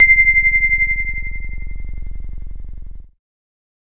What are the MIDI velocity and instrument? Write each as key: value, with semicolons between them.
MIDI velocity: 50; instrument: electronic keyboard